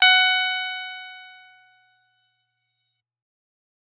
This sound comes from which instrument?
electronic guitar